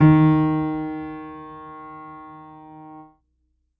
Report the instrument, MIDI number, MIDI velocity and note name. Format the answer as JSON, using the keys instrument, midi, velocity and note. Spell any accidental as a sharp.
{"instrument": "acoustic keyboard", "midi": 51, "velocity": 75, "note": "D#3"}